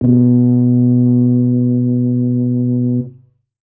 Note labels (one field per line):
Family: brass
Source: acoustic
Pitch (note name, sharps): B2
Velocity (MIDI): 25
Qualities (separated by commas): dark